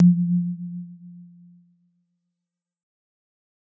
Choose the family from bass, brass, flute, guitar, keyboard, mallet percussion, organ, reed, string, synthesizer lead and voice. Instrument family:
mallet percussion